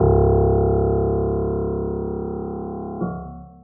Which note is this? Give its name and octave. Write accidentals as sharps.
C#1